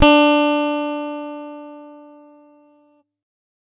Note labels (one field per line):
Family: guitar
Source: electronic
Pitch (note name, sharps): D4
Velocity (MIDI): 75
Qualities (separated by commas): bright